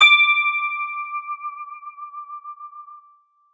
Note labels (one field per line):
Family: guitar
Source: electronic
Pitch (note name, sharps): D6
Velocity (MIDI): 25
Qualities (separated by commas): bright, multiphonic, non-linear envelope